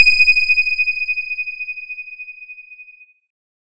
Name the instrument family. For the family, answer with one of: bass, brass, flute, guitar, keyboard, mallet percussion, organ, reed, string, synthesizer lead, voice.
keyboard